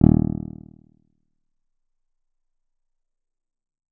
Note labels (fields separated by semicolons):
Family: guitar; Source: acoustic; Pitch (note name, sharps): D#1; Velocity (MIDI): 50; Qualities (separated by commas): dark, percussive